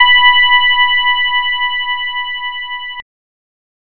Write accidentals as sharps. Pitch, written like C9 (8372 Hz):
B5 (987.8 Hz)